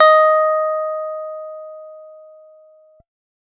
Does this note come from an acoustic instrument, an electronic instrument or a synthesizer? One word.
electronic